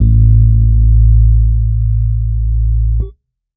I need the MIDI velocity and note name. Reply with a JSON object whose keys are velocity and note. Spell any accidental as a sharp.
{"velocity": 50, "note": "A1"}